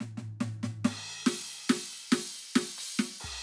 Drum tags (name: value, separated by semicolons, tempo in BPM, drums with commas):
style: hip-hop; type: fill; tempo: 70 BPM; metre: 4/4; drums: crash, ride, snare, floor tom, kick